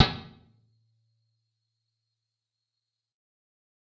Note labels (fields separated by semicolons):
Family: guitar; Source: electronic; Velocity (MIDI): 25; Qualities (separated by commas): percussive, reverb